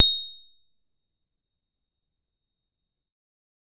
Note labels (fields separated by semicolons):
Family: keyboard; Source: electronic; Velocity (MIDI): 50; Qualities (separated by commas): fast decay, percussive, reverb